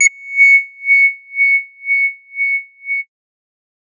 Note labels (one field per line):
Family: bass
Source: synthesizer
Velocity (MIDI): 100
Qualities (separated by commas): distorted